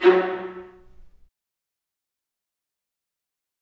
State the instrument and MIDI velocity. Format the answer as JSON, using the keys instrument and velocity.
{"instrument": "acoustic string instrument", "velocity": 50}